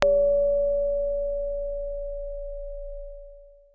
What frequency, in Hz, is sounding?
27.5 Hz